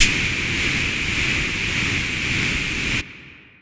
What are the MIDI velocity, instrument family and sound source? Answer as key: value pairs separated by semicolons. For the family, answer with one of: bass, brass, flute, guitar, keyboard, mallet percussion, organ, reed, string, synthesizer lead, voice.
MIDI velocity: 25; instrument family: flute; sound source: acoustic